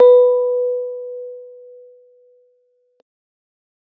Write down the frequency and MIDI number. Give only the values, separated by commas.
493.9 Hz, 71